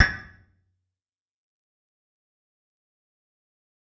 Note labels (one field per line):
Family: guitar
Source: electronic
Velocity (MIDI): 127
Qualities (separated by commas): fast decay, percussive, reverb